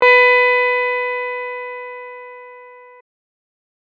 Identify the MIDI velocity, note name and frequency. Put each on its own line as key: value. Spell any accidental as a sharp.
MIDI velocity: 25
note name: B4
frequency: 493.9 Hz